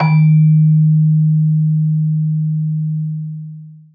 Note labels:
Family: mallet percussion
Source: acoustic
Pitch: D#3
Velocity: 100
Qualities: long release, reverb

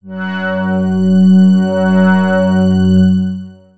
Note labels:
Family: synthesizer lead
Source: synthesizer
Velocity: 50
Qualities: bright, long release, non-linear envelope

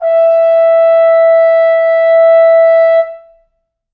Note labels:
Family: brass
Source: acoustic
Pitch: E5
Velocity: 75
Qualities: reverb

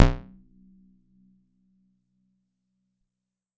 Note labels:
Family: guitar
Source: electronic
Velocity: 75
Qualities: percussive

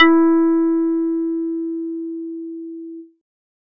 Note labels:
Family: bass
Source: synthesizer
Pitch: E4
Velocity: 127

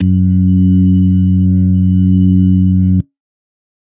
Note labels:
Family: organ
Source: electronic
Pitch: F#2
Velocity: 100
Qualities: dark

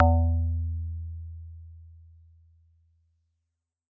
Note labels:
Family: guitar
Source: synthesizer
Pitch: E2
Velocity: 100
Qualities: dark

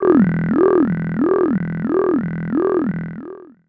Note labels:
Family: voice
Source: synthesizer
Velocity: 25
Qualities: long release, non-linear envelope, tempo-synced

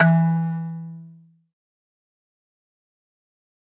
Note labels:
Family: mallet percussion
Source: acoustic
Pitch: E3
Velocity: 75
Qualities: fast decay, reverb

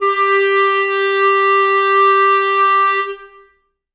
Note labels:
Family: reed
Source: acoustic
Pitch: G4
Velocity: 127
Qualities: reverb

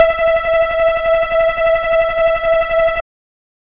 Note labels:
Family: bass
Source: synthesizer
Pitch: E5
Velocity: 127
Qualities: dark

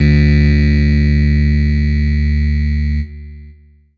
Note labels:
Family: keyboard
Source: electronic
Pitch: D2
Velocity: 75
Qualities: bright, distorted, long release

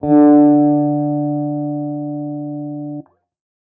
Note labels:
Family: guitar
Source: electronic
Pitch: D3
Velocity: 75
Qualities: non-linear envelope

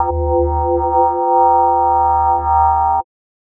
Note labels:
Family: mallet percussion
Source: synthesizer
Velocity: 75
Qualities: multiphonic, non-linear envelope

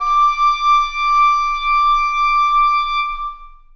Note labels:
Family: reed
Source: acoustic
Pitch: D6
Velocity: 25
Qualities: long release, reverb

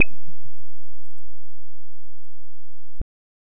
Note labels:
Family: bass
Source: synthesizer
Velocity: 25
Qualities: bright, distorted

